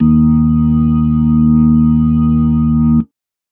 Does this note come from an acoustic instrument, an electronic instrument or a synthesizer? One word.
electronic